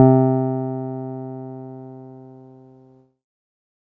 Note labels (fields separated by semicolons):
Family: keyboard; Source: electronic; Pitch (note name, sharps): C3; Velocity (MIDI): 25; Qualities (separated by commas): dark